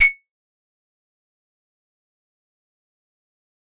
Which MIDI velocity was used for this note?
100